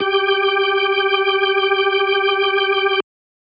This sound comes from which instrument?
electronic organ